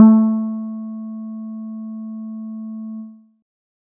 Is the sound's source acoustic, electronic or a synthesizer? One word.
synthesizer